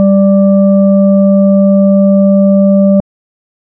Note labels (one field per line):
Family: organ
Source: electronic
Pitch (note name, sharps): G3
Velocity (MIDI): 75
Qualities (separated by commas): dark